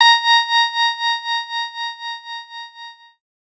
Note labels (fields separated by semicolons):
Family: keyboard; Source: electronic; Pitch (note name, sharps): A#5; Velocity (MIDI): 25